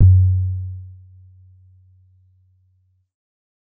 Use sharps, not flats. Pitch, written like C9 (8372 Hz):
F#2 (92.5 Hz)